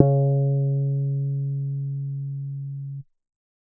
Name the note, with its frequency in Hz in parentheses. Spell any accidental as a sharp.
C#3 (138.6 Hz)